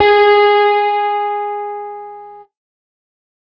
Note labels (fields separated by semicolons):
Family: guitar; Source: electronic; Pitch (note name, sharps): G#4; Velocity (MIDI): 100; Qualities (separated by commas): distorted